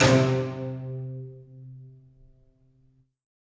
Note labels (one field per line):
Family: string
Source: acoustic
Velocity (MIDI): 127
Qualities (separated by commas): bright, reverb